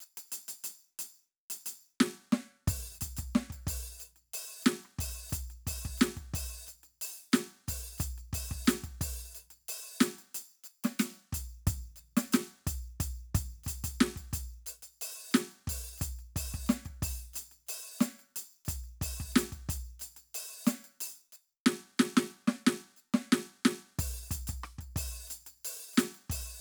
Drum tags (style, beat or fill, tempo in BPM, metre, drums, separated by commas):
hip-hop, beat, 90 BPM, 4/4, percussion, snare, cross-stick, kick